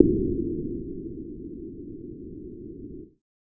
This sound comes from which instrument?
synthesizer bass